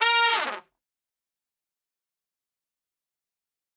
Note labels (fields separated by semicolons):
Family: brass; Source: acoustic; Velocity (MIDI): 127; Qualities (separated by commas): bright, fast decay, reverb